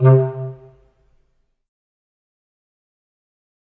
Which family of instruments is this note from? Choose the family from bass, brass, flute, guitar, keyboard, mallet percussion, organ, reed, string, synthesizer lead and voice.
reed